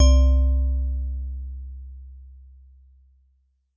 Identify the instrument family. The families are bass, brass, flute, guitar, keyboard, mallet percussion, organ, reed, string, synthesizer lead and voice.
mallet percussion